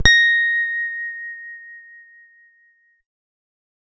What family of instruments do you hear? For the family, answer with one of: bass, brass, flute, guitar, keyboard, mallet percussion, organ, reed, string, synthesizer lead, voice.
guitar